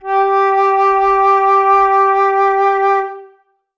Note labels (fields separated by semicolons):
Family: flute; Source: acoustic; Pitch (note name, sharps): G4; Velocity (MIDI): 127; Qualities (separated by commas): reverb